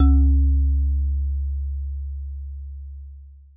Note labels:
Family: mallet percussion; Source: acoustic; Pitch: C#2; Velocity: 50

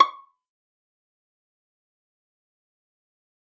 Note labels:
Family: string; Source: acoustic; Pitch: C#6; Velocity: 25; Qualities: fast decay, percussive, reverb

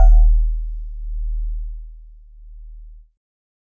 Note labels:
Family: keyboard; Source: electronic; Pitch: D#1; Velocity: 100; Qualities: multiphonic

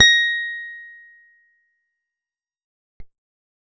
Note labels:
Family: guitar; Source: acoustic; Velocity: 25; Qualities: bright, fast decay

